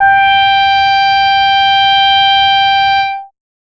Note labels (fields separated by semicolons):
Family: bass; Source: synthesizer; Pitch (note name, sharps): G5; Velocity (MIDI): 25; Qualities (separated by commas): bright, distorted